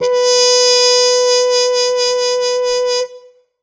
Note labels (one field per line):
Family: brass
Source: acoustic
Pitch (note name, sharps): B4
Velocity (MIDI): 100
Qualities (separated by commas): bright